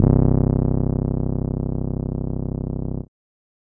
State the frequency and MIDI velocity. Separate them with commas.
32.7 Hz, 100